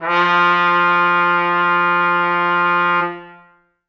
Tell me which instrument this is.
acoustic brass instrument